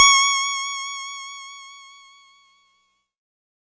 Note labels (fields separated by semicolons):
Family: keyboard; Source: electronic; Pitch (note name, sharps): C#6; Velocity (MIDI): 127; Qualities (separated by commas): bright